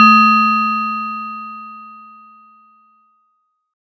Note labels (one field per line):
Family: mallet percussion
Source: acoustic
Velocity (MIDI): 127